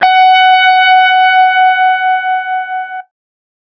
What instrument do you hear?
electronic guitar